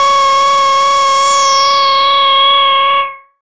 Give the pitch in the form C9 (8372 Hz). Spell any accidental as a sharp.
C#5 (554.4 Hz)